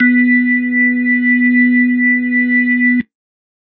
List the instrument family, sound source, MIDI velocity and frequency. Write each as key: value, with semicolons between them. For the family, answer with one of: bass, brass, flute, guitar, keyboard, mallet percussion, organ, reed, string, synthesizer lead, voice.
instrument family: organ; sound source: electronic; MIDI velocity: 127; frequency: 246.9 Hz